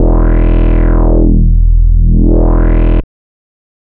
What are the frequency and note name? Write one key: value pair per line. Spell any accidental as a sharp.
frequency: 41.2 Hz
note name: E1